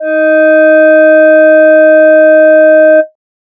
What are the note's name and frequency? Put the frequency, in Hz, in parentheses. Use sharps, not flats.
D#4 (311.1 Hz)